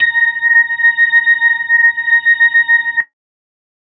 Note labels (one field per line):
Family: organ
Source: electronic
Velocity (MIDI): 75